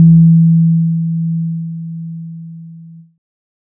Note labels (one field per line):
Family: keyboard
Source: electronic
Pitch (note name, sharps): E3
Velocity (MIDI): 25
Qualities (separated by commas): dark